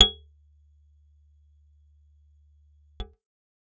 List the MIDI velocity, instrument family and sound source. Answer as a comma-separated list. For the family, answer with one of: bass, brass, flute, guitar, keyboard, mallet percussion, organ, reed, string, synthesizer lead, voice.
75, guitar, acoustic